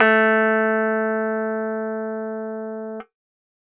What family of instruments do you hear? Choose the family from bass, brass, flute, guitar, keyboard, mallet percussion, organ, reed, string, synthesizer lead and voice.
keyboard